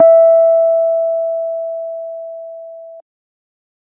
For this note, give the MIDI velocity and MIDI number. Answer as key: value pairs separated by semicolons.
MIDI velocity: 75; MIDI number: 76